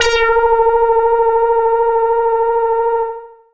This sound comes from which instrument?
synthesizer bass